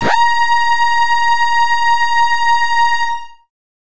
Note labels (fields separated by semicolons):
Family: bass; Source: synthesizer; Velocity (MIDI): 100; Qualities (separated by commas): bright, distorted